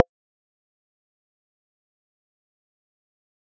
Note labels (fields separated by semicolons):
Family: mallet percussion; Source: electronic; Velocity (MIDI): 50; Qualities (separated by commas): fast decay, percussive